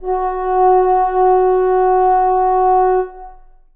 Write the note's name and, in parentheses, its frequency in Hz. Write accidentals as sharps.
F#4 (370 Hz)